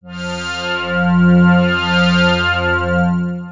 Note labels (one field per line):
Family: synthesizer lead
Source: synthesizer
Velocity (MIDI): 100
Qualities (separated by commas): bright, long release, non-linear envelope